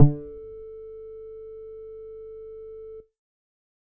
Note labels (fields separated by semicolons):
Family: bass; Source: synthesizer; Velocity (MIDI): 25; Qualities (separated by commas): distorted